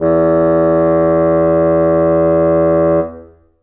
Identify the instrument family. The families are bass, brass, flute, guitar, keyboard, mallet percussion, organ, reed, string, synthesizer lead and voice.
reed